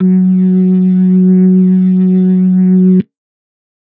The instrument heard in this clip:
electronic organ